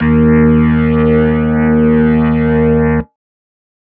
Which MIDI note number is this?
39